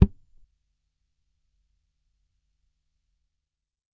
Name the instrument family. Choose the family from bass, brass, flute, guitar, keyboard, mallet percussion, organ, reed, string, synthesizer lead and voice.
bass